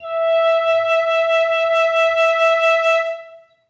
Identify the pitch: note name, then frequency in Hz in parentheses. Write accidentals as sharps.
E5 (659.3 Hz)